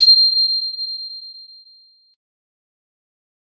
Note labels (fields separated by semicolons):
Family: mallet percussion; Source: acoustic; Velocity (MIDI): 25; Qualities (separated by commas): bright, fast decay, non-linear envelope